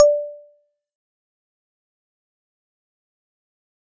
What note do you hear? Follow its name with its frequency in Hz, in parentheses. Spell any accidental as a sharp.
D5 (587.3 Hz)